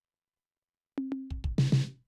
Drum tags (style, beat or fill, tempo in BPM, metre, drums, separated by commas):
jazz fusion, fill, 96 BPM, 4/4, snare, high tom, kick